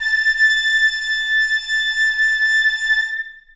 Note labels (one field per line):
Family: flute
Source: acoustic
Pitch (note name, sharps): A6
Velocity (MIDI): 25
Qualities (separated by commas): reverb